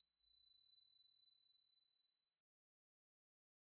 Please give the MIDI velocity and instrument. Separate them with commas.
50, synthesizer bass